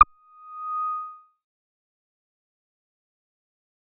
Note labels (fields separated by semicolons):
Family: bass; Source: synthesizer; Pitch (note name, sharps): D#6; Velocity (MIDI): 75; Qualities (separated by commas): fast decay